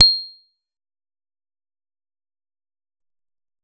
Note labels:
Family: guitar; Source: electronic; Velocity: 100; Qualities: fast decay, percussive

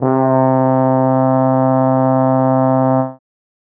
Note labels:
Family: brass; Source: acoustic; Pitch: C3; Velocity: 127; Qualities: dark

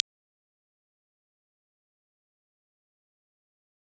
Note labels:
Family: guitar; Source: electronic; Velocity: 127; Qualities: fast decay, percussive

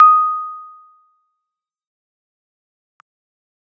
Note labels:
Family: keyboard; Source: electronic; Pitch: D#6; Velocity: 25; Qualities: fast decay, percussive

